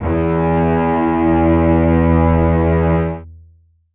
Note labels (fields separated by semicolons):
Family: string; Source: acoustic; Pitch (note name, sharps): E2; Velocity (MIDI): 127; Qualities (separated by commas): long release, reverb